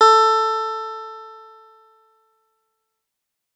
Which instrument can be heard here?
electronic guitar